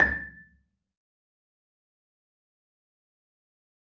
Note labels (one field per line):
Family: mallet percussion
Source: acoustic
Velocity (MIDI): 25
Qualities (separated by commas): fast decay, percussive, reverb